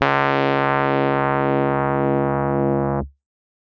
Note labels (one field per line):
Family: keyboard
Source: electronic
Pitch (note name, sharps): C#2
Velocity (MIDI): 100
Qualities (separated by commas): distorted